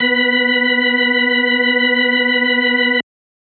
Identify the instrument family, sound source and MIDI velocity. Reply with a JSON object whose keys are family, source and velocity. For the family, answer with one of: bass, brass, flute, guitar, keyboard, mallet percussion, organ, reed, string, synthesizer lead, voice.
{"family": "organ", "source": "electronic", "velocity": 100}